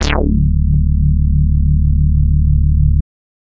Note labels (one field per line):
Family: bass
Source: synthesizer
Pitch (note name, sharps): D1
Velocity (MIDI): 100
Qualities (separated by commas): distorted